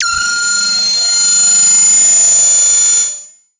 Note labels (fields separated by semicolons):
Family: synthesizer lead; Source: synthesizer; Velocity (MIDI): 100; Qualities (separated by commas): bright, distorted, multiphonic, non-linear envelope